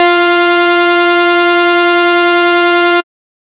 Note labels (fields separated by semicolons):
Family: bass; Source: synthesizer; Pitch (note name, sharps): F4; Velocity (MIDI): 50; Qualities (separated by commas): bright, distorted